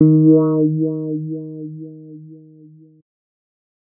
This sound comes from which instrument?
synthesizer bass